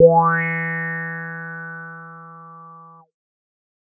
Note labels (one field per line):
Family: bass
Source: synthesizer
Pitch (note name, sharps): E3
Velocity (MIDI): 75